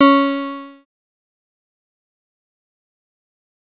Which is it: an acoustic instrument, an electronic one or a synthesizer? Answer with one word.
synthesizer